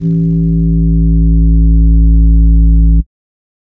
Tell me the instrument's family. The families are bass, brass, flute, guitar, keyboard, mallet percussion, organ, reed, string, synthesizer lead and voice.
flute